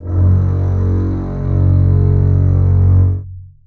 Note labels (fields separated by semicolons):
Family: string; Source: acoustic; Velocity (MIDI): 50; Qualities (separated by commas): long release, reverb